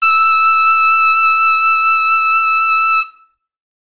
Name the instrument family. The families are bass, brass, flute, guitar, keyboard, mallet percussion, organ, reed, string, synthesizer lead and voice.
brass